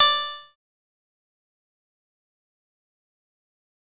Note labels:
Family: bass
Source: synthesizer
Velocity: 100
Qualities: fast decay, percussive

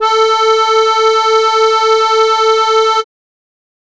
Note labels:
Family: keyboard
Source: acoustic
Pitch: A4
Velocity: 75

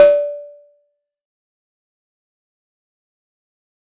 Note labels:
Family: mallet percussion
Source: acoustic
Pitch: D5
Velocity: 127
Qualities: fast decay, percussive

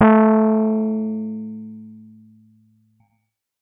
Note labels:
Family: keyboard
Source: electronic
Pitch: A3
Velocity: 100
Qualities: distorted

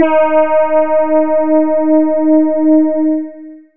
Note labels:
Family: voice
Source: synthesizer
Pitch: D#4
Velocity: 100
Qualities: long release

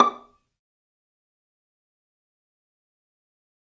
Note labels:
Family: string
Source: acoustic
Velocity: 75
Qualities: fast decay, percussive, reverb

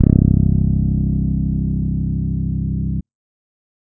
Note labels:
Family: bass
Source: electronic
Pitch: C1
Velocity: 127

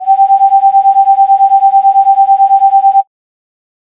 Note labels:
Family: flute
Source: synthesizer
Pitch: G5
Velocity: 100

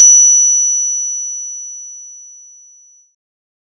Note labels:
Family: bass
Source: synthesizer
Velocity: 75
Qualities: bright

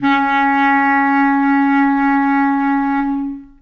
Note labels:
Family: reed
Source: acoustic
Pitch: C#4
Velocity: 25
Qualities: long release, reverb

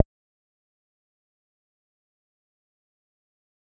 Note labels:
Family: bass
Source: synthesizer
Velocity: 100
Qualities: fast decay, percussive

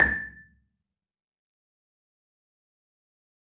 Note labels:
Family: mallet percussion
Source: acoustic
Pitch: A6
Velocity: 100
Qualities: fast decay, percussive, reverb

